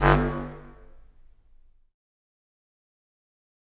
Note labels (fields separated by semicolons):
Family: reed; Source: acoustic; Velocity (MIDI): 75; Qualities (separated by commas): fast decay, reverb